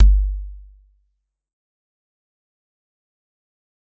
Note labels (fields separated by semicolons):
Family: mallet percussion; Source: acoustic; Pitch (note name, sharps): G1; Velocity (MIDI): 100; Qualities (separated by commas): fast decay, percussive